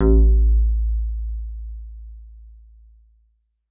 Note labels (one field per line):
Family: guitar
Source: electronic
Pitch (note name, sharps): A1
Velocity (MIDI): 75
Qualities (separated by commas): dark, reverb